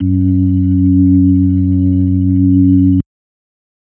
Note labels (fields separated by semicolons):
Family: organ; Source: electronic; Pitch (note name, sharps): F#2; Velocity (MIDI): 127; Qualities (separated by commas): dark